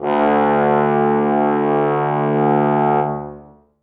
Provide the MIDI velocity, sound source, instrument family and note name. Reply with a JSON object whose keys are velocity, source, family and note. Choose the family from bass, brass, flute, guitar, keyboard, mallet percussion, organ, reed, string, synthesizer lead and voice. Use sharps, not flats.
{"velocity": 75, "source": "acoustic", "family": "brass", "note": "D2"}